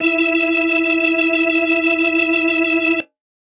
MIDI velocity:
25